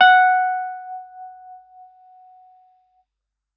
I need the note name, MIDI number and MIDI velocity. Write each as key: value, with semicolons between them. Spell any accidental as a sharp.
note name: F#5; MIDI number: 78; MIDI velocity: 127